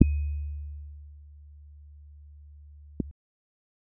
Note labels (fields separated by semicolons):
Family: keyboard; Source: electronic; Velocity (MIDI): 25; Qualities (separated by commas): dark